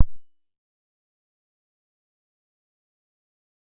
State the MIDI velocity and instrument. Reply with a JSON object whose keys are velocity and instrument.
{"velocity": 25, "instrument": "synthesizer bass"}